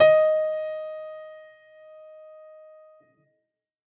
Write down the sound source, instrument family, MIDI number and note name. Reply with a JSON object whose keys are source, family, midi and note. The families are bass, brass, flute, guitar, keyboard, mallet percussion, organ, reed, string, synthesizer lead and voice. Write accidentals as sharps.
{"source": "acoustic", "family": "keyboard", "midi": 75, "note": "D#5"}